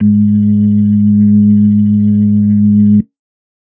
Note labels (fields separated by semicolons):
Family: organ; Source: electronic; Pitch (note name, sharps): G#2; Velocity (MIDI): 100; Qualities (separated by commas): dark